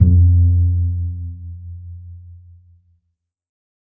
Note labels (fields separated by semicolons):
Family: string; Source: acoustic; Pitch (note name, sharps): F2; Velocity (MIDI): 25; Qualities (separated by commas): dark, reverb